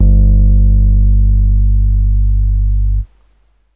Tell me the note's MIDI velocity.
25